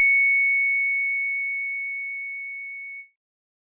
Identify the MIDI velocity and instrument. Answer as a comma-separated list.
50, electronic organ